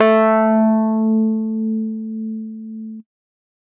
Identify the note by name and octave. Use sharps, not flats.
A3